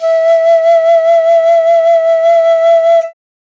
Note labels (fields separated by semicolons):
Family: flute; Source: acoustic; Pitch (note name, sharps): E5; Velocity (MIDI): 100